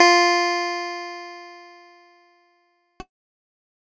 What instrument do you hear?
electronic keyboard